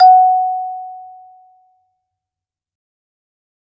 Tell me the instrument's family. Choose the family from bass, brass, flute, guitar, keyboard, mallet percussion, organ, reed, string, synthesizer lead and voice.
mallet percussion